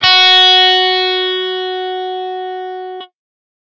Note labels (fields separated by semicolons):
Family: guitar; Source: electronic; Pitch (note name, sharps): F#4; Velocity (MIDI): 75; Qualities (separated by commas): bright, distorted